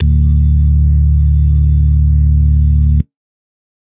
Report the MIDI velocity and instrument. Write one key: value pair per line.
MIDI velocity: 75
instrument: electronic organ